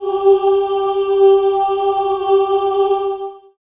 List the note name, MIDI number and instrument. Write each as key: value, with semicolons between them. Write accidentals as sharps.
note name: G4; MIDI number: 67; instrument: acoustic voice